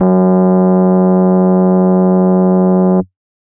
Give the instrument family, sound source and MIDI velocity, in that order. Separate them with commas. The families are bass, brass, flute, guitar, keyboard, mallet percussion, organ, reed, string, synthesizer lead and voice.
organ, electronic, 127